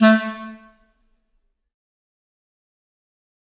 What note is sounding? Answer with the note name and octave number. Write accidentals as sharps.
A3